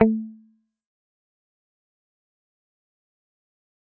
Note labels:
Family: guitar; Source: electronic; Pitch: A3; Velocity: 75; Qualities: fast decay, percussive

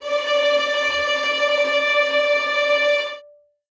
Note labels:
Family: string; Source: acoustic; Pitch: D5; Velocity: 75; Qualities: bright, non-linear envelope, reverb

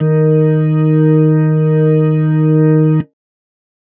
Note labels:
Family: organ; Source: electronic; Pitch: D#3; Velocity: 127

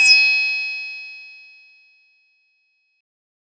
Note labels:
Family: bass; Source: synthesizer; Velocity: 127; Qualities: bright, distorted

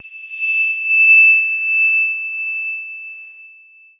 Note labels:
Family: keyboard; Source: electronic; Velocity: 50; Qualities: bright, long release

